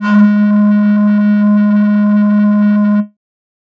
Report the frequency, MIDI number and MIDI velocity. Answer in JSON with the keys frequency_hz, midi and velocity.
{"frequency_hz": 207.7, "midi": 56, "velocity": 127}